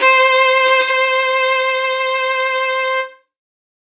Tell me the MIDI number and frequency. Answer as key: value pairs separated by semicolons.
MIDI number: 72; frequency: 523.3 Hz